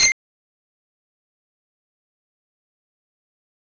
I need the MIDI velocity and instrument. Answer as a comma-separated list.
100, synthesizer bass